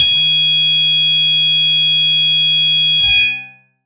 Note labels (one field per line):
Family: guitar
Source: electronic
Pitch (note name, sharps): G#5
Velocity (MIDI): 50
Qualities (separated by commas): bright, distorted, long release